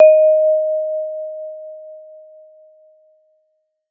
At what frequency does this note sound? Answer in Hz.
622.3 Hz